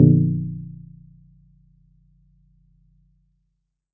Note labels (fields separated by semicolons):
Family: mallet percussion; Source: acoustic; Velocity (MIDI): 25